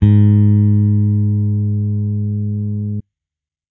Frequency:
103.8 Hz